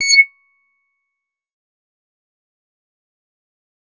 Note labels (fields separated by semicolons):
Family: bass; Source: synthesizer; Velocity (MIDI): 100; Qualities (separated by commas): bright, distorted, fast decay, percussive